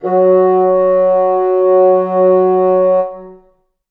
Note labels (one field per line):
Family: reed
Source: acoustic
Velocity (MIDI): 75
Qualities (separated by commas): reverb